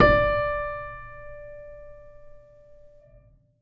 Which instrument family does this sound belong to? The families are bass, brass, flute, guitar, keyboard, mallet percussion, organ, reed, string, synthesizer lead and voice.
keyboard